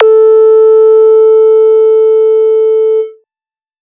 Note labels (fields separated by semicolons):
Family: bass; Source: synthesizer; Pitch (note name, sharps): A4; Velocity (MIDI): 100; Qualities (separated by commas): distorted